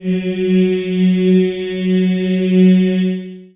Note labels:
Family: voice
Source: acoustic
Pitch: F#3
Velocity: 50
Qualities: long release, reverb

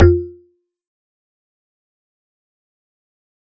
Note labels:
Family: mallet percussion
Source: acoustic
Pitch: F2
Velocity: 75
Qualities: fast decay, percussive

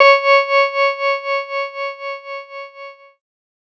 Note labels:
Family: keyboard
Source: electronic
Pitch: C#5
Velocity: 100

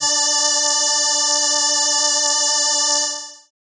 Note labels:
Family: keyboard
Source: synthesizer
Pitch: D4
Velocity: 127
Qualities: bright

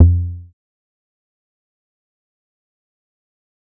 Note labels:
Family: bass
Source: synthesizer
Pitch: F2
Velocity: 75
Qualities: dark, fast decay, percussive

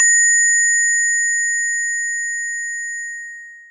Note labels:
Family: mallet percussion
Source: acoustic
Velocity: 75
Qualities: bright, distorted, long release

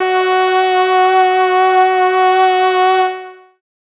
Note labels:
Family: voice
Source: synthesizer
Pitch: F#4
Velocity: 75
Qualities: long release

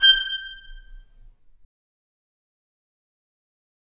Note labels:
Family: string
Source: acoustic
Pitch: G6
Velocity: 25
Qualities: bright, fast decay, percussive, reverb

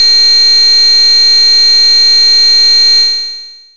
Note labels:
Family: bass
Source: synthesizer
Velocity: 100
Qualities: bright, distorted, long release

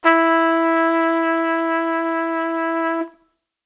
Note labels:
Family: brass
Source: acoustic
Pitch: E4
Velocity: 25

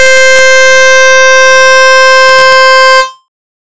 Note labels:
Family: bass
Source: synthesizer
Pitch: C5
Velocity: 50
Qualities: bright, distorted

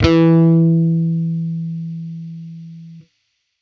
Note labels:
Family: bass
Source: electronic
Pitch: E3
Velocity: 100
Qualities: distorted

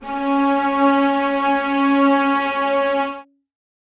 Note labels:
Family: string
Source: acoustic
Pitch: C#4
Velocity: 50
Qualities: reverb

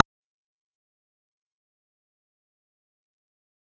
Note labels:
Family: bass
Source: synthesizer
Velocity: 25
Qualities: fast decay, percussive

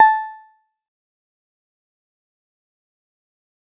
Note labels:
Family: guitar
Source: synthesizer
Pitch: A5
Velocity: 25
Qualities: fast decay, percussive

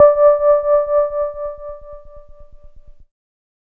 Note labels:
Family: keyboard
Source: electronic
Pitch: D5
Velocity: 75

